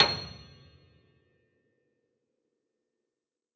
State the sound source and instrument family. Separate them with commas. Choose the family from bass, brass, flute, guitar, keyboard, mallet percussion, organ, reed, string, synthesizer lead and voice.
acoustic, keyboard